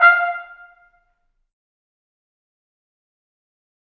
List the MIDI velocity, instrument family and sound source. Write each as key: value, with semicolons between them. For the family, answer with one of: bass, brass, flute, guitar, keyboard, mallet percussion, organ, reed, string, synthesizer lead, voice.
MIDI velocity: 25; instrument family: brass; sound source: acoustic